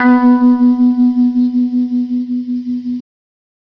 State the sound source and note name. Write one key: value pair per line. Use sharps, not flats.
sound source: electronic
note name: B3